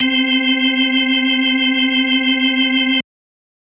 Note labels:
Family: organ; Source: electronic; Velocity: 50

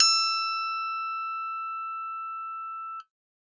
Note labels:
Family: keyboard; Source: electronic; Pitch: E6; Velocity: 127

